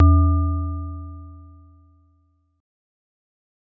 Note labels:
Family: mallet percussion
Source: acoustic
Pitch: E2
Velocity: 50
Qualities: dark, fast decay

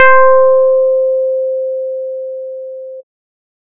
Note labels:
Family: bass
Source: synthesizer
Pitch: C5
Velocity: 50

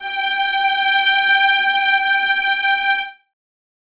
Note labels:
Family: string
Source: acoustic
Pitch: G5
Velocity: 75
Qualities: reverb

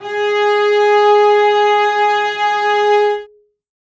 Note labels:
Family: string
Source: acoustic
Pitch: G#4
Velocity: 100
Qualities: reverb

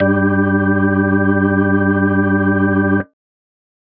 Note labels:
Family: organ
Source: electronic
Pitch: G2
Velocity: 100

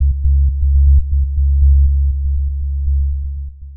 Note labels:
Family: synthesizer lead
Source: synthesizer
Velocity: 75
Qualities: dark, long release, tempo-synced

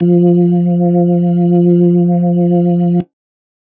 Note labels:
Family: organ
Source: electronic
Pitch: F3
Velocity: 25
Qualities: dark

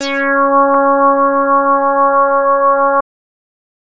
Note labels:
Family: bass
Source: synthesizer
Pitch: C#4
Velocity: 75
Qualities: distorted

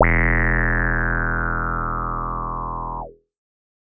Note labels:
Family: bass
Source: synthesizer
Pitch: E1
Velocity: 127

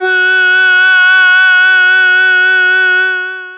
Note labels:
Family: voice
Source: synthesizer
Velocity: 25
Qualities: distorted, long release

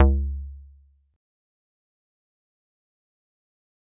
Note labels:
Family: mallet percussion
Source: acoustic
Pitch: C#2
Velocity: 50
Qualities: fast decay, percussive

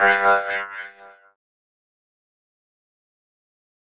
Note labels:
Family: keyboard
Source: electronic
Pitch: G2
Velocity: 127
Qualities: distorted, fast decay, non-linear envelope

